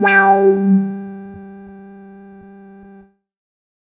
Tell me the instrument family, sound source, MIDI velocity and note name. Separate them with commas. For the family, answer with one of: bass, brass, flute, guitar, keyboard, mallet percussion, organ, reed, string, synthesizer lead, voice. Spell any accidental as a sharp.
bass, synthesizer, 25, G3